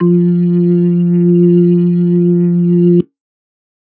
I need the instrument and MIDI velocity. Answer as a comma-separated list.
electronic organ, 50